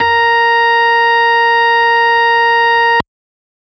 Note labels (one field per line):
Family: organ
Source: electronic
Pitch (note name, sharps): A#4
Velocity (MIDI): 25